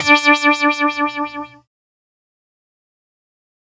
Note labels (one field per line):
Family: keyboard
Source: synthesizer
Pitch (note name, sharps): D4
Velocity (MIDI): 100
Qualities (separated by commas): distorted, fast decay